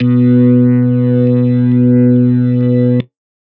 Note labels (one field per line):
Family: organ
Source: electronic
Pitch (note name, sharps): B2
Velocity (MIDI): 25